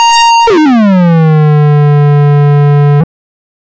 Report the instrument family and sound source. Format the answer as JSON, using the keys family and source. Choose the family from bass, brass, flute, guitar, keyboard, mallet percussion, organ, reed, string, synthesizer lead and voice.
{"family": "bass", "source": "synthesizer"}